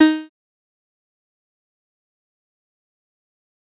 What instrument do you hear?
synthesizer bass